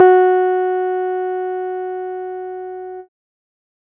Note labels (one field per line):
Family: keyboard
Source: electronic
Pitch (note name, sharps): F#4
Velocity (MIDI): 127